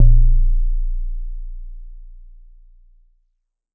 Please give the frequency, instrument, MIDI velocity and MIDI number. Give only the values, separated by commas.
29.14 Hz, acoustic mallet percussion instrument, 75, 22